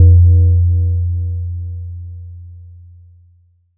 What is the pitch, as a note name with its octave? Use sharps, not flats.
F2